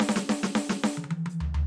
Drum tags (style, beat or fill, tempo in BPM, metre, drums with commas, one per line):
punk
fill
144 BPM
4/4
hi-hat pedal, snare, high tom, floor tom